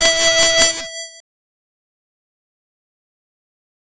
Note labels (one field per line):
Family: bass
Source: synthesizer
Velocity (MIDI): 50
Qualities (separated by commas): bright, distorted, fast decay, multiphonic